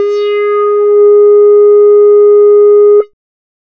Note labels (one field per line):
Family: bass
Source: synthesizer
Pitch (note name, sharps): G#4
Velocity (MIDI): 100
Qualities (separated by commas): dark, distorted